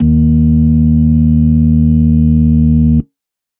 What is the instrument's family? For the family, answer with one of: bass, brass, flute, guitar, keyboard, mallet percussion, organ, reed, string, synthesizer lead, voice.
organ